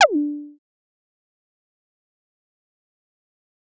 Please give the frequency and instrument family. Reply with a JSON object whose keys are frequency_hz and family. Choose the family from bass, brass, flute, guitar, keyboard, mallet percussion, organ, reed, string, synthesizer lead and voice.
{"frequency_hz": 293.7, "family": "bass"}